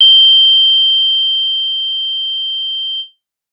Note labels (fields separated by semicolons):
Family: guitar; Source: electronic; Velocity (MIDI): 50; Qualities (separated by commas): bright